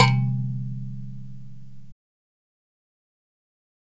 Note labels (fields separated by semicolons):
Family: mallet percussion; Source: acoustic; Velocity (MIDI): 127; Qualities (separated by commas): fast decay, reverb